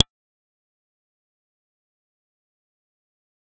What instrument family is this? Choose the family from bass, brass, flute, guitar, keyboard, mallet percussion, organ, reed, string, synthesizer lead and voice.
bass